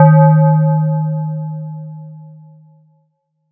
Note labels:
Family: mallet percussion; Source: electronic; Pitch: D#3; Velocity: 75; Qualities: multiphonic

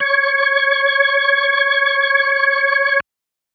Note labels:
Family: organ; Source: electronic; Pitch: C#5; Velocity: 25

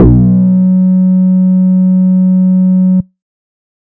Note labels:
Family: bass; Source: synthesizer; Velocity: 50; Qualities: distorted

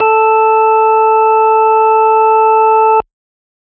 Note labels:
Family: organ; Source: electronic; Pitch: A4; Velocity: 100

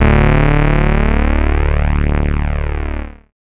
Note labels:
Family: bass; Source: synthesizer; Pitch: D1; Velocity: 100; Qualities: bright, distorted

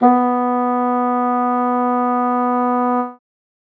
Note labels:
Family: reed; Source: acoustic; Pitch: B3; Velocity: 50

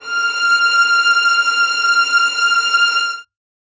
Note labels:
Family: string; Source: acoustic; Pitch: F6; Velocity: 50; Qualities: reverb

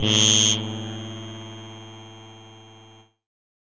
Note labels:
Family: keyboard; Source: synthesizer; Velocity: 100; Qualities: bright, distorted

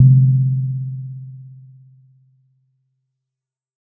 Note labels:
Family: mallet percussion; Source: acoustic; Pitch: C3; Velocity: 50; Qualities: dark, reverb

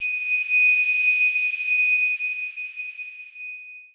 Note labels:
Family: mallet percussion; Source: electronic; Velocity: 127; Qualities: bright, long release, non-linear envelope

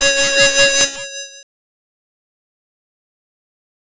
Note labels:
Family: bass; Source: synthesizer; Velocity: 75; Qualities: bright, distorted, fast decay, multiphonic

